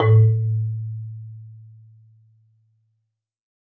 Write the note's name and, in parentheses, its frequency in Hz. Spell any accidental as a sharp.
A2 (110 Hz)